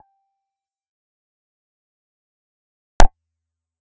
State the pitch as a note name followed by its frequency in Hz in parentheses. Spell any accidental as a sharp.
G5 (784 Hz)